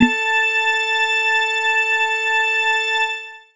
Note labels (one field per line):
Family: organ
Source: electronic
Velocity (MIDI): 25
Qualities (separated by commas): reverb